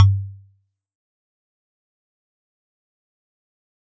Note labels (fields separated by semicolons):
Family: mallet percussion; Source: acoustic; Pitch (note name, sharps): G2; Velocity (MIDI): 127; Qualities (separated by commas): fast decay, percussive